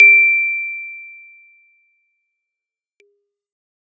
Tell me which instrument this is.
acoustic keyboard